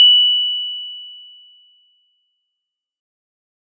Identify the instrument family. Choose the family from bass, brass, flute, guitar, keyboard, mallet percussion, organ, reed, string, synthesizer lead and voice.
mallet percussion